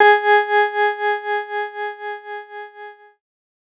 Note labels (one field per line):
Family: keyboard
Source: electronic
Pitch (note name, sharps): G#4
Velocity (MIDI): 75